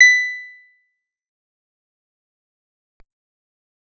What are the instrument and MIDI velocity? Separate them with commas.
acoustic guitar, 25